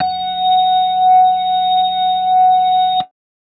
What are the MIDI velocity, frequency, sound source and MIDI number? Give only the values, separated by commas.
50, 740 Hz, electronic, 78